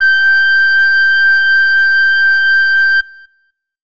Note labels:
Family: flute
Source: acoustic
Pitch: G6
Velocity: 127

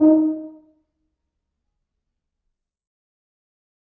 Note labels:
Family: brass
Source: acoustic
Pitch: D#4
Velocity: 100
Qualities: fast decay, percussive, reverb

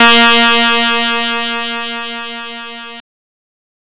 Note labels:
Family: guitar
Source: synthesizer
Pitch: A#3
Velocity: 100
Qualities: bright, distorted

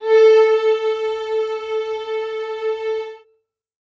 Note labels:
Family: string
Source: acoustic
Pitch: A4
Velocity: 127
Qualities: reverb

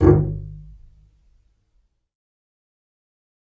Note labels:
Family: string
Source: acoustic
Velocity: 25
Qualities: fast decay, percussive, reverb

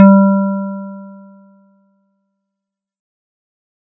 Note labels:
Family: keyboard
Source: electronic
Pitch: G3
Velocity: 100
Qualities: fast decay

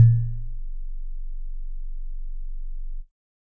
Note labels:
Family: keyboard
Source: electronic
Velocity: 127

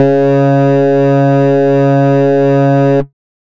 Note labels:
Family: bass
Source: synthesizer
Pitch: C#3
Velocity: 127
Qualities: distorted, multiphonic, tempo-synced

